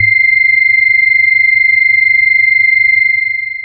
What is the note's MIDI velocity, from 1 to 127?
50